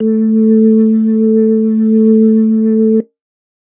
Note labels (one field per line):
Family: organ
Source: electronic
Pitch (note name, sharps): A3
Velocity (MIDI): 100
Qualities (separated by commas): dark